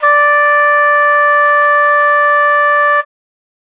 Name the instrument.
acoustic reed instrument